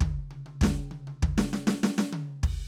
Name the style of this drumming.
rock